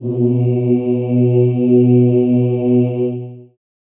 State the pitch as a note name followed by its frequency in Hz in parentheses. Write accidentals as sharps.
B2 (123.5 Hz)